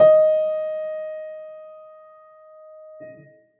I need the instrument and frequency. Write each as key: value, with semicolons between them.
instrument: acoustic keyboard; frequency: 622.3 Hz